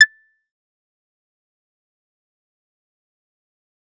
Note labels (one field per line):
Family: bass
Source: synthesizer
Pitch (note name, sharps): A6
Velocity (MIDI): 127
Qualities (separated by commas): fast decay, percussive